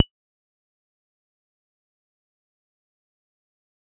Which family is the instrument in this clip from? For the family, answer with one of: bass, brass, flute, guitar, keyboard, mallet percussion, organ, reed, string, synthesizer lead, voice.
bass